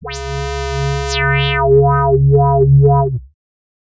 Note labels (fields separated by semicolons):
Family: bass; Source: synthesizer; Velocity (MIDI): 100; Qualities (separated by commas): distorted, non-linear envelope